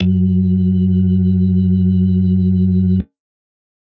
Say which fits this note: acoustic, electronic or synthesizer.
electronic